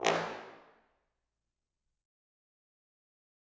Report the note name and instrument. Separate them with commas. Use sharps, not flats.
A1, acoustic brass instrument